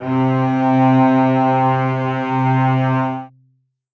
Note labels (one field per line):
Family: string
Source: acoustic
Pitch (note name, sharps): C3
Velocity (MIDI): 100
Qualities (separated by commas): reverb